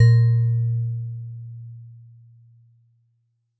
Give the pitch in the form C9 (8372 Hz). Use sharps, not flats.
A#2 (116.5 Hz)